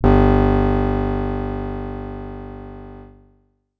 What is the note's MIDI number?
31